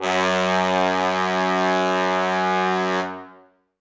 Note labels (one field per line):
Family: brass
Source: acoustic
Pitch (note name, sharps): F#2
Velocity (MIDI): 127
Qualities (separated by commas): bright, reverb